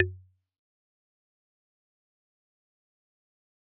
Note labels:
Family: mallet percussion; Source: acoustic; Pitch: F#2; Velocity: 50; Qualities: fast decay, percussive

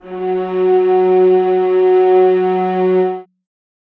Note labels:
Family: string; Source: acoustic; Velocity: 25; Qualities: reverb

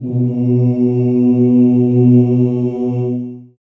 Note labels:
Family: voice; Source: acoustic; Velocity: 25; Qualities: long release, reverb

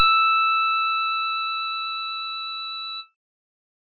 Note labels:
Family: organ; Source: electronic; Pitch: E6; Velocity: 100; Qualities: bright

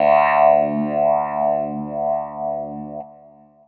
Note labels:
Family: keyboard; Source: electronic; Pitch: D2; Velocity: 75

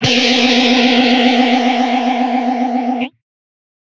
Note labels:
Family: guitar; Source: electronic; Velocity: 75; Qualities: bright, distorted

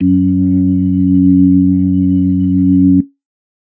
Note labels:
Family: organ; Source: electronic; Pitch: F#2; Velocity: 25; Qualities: dark

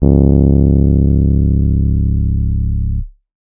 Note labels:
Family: keyboard; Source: electronic; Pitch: C#1; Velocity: 50; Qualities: distorted

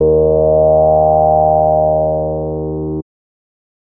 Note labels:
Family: bass; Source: synthesizer; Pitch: D#2; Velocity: 25; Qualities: distorted

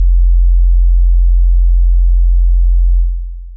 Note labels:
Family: synthesizer lead; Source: synthesizer; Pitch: F1; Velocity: 25; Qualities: dark, long release

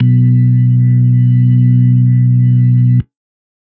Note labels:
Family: organ; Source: electronic; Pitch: B2; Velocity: 50; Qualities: dark

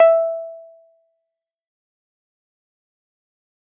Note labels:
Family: keyboard; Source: electronic; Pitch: E5; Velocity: 50; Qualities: fast decay, percussive

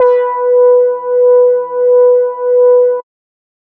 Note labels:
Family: bass; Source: synthesizer; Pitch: B4; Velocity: 75

